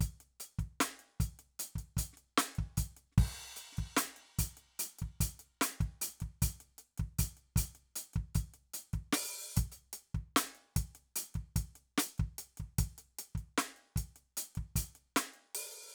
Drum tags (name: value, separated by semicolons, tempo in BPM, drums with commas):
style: hip-hop; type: beat; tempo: 75 BPM; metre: 4/4; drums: crash, closed hi-hat, open hi-hat, hi-hat pedal, snare, kick